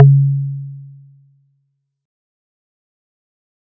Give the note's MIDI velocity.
25